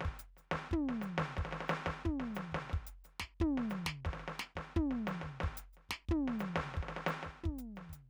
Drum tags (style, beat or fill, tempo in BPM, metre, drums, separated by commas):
samba, beat, 89 BPM, 4/4, closed hi-hat, hi-hat pedal, snare, floor tom, kick